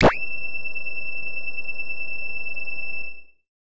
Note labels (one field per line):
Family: bass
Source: synthesizer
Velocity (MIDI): 25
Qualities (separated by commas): distorted